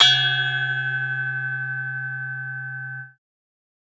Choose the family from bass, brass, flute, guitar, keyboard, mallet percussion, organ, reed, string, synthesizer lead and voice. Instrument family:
mallet percussion